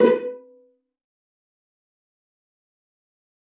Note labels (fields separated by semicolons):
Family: string; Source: acoustic; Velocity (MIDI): 75; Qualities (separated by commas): fast decay, percussive, reverb